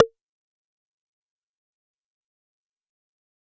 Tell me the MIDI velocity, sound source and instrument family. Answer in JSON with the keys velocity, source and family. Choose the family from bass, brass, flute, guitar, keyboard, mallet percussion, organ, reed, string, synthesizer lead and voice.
{"velocity": 25, "source": "synthesizer", "family": "bass"}